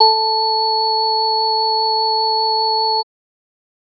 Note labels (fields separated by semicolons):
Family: organ; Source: electronic; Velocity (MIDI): 75; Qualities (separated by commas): multiphonic